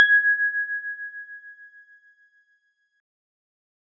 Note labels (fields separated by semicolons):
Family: keyboard; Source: electronic; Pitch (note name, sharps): G#6; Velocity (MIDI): 127